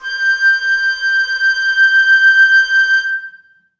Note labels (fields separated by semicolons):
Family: flute; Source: acoustic; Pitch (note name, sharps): G6; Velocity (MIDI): 25; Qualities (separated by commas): reverb